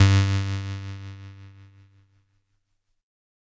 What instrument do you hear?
electronic keyboard